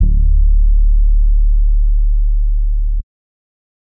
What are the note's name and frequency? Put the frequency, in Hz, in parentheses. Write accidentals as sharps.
D1 (36.71 Hz)